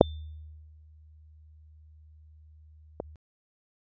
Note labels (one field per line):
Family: keyboard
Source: electronic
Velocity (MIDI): 50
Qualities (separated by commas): dark